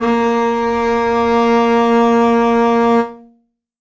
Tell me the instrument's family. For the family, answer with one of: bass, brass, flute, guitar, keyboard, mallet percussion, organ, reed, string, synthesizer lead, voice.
string